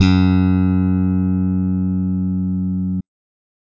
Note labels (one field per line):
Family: bass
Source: electronic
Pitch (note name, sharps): F#2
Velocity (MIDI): 50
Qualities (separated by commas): bright